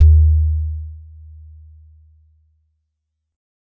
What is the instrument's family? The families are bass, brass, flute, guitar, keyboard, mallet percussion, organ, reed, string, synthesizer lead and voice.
mallet percussion